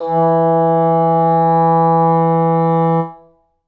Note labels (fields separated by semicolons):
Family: reed; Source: acoustic; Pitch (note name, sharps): E3; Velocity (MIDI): 50; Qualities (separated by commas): reverb